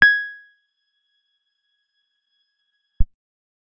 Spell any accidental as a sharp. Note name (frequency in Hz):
G#6 (1661 Hz)